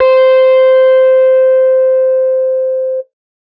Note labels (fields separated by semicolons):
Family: guitar; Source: electronic; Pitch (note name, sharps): C5; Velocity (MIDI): 50; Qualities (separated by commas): distorted